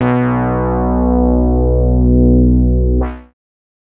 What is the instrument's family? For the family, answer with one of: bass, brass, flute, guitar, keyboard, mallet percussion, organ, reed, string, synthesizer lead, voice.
bass